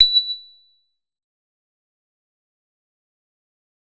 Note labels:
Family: bass; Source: synthesizer; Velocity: 100; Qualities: distorted, fast decay, percussive

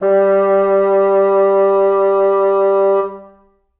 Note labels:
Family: reed; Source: acoustic; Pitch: G3; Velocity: 127; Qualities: reverb

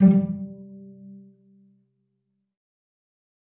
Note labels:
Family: string; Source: acoustic; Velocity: 50; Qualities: dark, fast decay, percussive, reverb

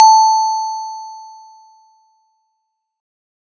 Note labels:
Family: mallet percussion; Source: acoustic; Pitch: A5; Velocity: 75

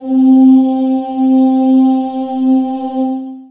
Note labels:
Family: voice; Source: acoustic; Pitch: C4; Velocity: 127; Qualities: dark, long release, reverb

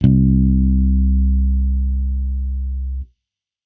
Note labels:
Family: bass; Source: electronic; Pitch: C2; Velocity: 75; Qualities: distorted

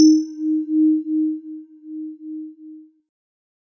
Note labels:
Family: keyboard; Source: electronic; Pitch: D#4; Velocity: 100; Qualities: multiphonic

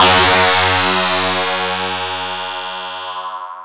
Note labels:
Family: mallet percussion; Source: electronic; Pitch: F#2; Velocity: 100; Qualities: bright, distorted, long release, non-linear envelope

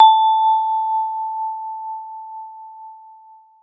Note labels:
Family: mallet percussion; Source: acoustic; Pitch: A5; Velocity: 127

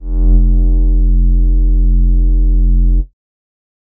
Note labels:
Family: bass; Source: synthesizer; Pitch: F1; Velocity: 100; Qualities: dark

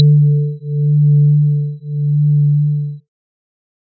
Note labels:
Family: organ; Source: electronic; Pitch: D3; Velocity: 127; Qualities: dark

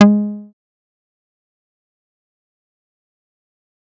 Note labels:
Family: bass; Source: synthesizer; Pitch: G#3; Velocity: 127; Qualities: fast decay, percussive

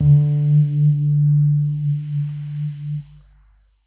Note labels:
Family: keyboard; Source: electronic; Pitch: D3; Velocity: 25; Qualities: dark

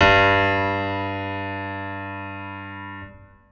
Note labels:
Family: organ; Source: electronic; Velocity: 127; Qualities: reverb

